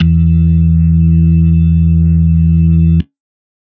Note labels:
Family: organ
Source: electronic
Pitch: E2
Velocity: 25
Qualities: dark

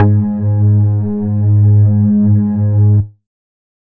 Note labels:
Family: bass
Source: synthesizer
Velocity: 127

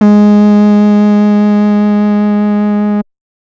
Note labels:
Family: bass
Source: synthesizer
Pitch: G#3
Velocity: 100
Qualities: distorted

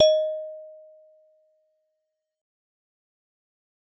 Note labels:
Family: mallet percussion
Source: acoustic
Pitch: D#5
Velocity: 75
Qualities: fast decay, percussive

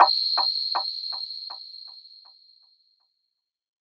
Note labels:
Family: synthesizer lead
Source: synthesizer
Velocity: 75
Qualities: bright, non-linear envelope, reverb

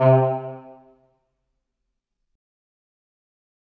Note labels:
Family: reed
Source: acoustic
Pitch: C3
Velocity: 127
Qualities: fast decay, percussive, reverb

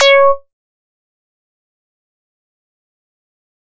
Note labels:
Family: bass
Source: synthesizer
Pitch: C#5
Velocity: 100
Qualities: fast decay, percussive

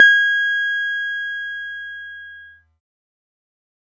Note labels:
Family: keyboard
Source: electronic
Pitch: G#6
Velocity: 127

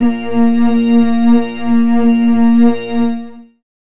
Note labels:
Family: organ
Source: electronic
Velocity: 127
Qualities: long release, reverb

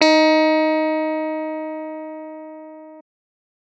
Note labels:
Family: keyboard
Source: electronic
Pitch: D#4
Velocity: 100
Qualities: distorted

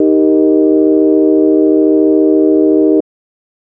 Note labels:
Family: organ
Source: electronic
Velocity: 25

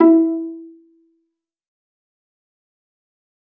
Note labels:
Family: string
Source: acoustic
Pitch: E4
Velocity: 127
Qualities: fast decay, percussive, reverb

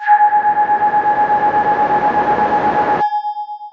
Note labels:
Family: voice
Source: synthesizer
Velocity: 100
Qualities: distorted, long release

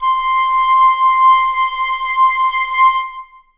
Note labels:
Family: reed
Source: acoustic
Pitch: C6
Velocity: 50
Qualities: reverb

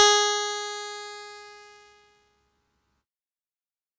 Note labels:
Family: keyboard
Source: electronic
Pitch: G#4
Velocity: 100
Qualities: bright, distorted

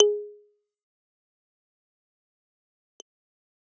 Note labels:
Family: keyboard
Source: electronic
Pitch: G#4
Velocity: 25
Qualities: fast decay, percussive

